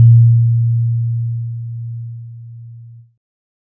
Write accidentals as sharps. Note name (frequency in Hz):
A#2 (116.5 Hz)